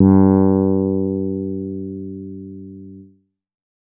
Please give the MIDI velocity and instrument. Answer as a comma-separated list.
127, synthesizer bass